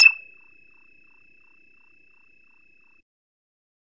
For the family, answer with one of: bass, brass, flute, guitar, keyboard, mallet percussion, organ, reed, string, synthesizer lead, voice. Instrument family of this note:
bass